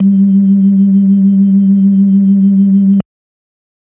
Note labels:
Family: organ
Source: electronic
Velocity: 100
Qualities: dark

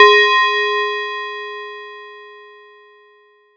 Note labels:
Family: mallet percussion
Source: acoustic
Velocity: 75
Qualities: multiphonic

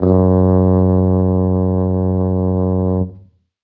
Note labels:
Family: brass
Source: acoustic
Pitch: F#2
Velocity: 50

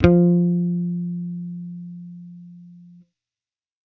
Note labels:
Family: bass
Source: electronic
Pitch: F3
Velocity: 100

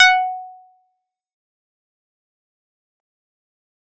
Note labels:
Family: keyboard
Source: electronic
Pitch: F#5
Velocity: 127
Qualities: distorted, fast decay, percussive

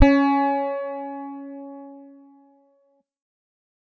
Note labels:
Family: guitar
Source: electronic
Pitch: C#4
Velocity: 50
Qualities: distorted

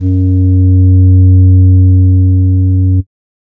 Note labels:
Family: flute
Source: synthesizer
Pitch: F#2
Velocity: 50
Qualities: dark

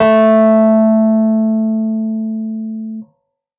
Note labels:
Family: keyboard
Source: electronic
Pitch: A3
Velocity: 127

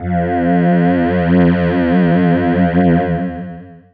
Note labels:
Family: voice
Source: synthesizer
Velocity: 75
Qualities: distorted, long release

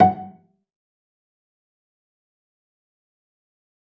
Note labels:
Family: string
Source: acoustic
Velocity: 75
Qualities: fast decay, percussive, reverb

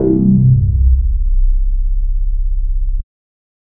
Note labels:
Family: bass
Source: synthesizer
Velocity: 25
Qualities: distorted

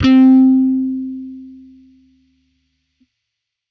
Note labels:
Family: bass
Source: electronic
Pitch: C4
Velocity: 127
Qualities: distorted

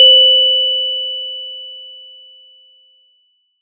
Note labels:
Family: mallet percussion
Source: acoustic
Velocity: 100

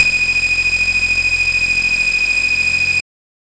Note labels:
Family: bass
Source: synthesizer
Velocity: 100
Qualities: bright, distorted

